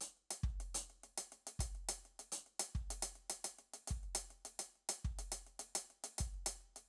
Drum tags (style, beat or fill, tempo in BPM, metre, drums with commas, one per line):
Afro-Cuban
beat
105 BPM
4/4
closed hi-hat, kick